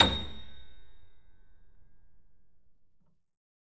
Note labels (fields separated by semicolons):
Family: keyboard; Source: acoustic; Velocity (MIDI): 100; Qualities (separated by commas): reverb